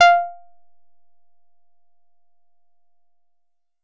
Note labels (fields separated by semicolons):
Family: guitar; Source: synthesizer; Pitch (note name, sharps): F5; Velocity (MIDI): 127; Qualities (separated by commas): percussive